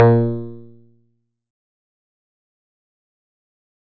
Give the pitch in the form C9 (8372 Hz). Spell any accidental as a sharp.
A#2 (116.5 Hz)